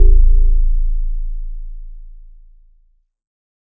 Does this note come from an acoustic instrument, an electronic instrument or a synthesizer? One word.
electronic